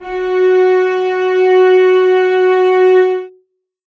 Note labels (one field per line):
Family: string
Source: acoustic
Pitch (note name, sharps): F#4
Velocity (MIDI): 50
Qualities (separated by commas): reverb